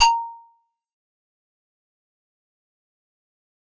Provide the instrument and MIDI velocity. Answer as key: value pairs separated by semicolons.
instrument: acoustic keyboard; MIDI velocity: 127